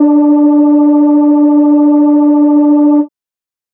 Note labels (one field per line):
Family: organ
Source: electronic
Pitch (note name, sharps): D4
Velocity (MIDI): 50